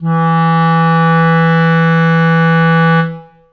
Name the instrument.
acoustic reed instrument